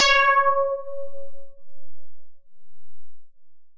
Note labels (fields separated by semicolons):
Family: synthesizer lead; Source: synthesizer; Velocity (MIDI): 127; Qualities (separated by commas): long release